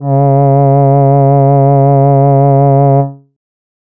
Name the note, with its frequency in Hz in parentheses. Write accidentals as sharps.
C#3 (138.6 Hz)